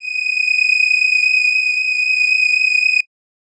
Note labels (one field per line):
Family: reed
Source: acoustic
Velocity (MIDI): 50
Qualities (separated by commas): bright